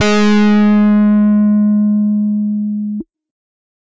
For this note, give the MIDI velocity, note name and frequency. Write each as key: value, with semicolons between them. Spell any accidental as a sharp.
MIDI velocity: 100; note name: G#3; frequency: 207.7 Hz